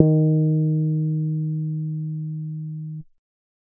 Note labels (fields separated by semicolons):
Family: bass; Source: synthesizer; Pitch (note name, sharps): D#3; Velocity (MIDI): 50; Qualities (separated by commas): dark, reverb